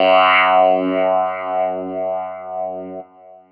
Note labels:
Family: keyboard; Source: electronic; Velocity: 127

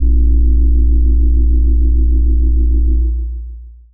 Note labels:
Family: mallet percussion; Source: electronic; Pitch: A#-1; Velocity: 25; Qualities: long release

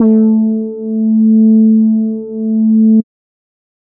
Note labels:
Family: bass; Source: synthesizer; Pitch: A3; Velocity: 75; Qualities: dark

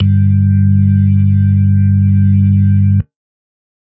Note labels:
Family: organ; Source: electronic; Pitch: G2; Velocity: 50; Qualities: dark

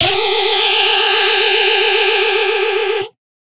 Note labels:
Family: guitar; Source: electronic; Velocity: 127; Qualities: bright, distorted

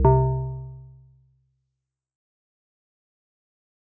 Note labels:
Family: mallet percussion; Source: acoustic; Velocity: 100; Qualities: dark, fast decay, multiphonic

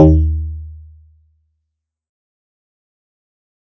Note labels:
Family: guitar; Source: synthesizer; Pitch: D#2; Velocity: 100; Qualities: dark, fast decay

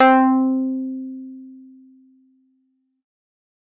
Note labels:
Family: keyboard; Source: electronic; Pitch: C4; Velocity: 100; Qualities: distorted

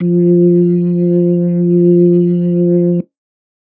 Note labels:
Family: organ; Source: electronic; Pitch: F3; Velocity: 50; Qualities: dark

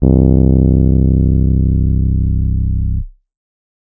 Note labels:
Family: keyboard; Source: electronic; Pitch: C1; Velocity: 50; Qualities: distorted

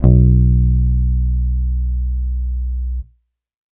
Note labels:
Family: bass; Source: electronic; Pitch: B1; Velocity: 50

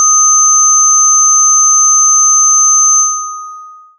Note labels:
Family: synthesizer lead; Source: synthesizer; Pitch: D#6; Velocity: 127; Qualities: bright, long release

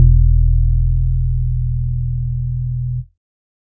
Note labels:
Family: organ; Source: electronic; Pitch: E1; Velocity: 50; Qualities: dark

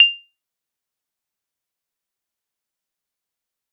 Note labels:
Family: mallet percussion; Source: acoustic; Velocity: 25; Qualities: bright, fast decay, percussive

